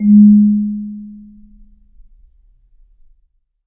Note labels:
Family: mallet percussion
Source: acoustic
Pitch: G#3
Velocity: 25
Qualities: dark, reverb

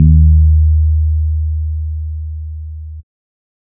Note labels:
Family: bass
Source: synthesizer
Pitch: D#2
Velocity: 25

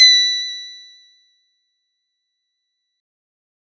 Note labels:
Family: guitar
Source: synthesizer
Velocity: 100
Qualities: bright

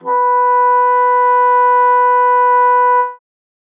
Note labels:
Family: reed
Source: acoustic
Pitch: B4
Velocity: 50

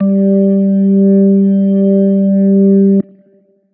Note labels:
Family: organ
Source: electronic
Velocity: 75

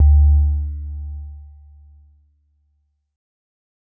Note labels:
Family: keyboard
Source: electronic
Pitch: D2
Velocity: 25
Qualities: dark

